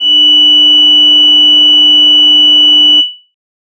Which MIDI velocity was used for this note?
127